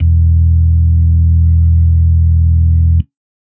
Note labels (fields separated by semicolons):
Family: organ; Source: electronic; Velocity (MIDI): 50; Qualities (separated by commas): dark